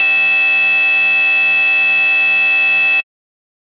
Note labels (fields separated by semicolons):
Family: bass; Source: synthesizer; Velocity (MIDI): 25; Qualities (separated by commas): bright, distorted